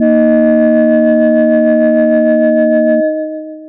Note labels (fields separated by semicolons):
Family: mallet percussion; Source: electronic; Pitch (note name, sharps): D#2; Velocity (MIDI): 100; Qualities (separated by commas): long release